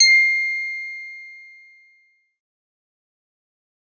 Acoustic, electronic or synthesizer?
synthesizer